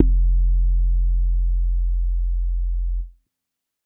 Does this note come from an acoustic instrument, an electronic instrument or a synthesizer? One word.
synthesizer